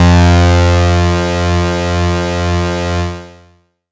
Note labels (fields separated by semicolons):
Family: bass; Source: synthesizer; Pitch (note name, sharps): F2; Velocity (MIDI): 25; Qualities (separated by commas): bright, distorted, long release